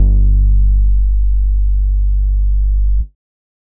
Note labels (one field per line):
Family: bass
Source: synthesizer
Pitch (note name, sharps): G1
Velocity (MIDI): 50